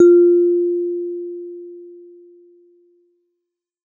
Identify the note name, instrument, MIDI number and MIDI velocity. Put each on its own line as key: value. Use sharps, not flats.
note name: F4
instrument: acoustic mallet percussion instrument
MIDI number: 65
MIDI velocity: 100